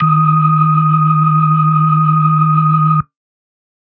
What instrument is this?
electronic organ